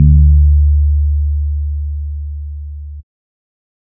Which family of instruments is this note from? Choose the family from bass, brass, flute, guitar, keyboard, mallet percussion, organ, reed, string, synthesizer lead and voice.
bass